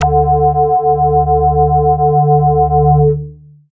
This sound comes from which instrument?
synthesizer bass